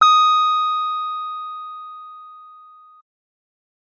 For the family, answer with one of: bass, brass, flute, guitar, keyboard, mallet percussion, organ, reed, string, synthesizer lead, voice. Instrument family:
keyboard